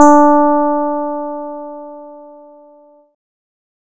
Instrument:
synthesizer bass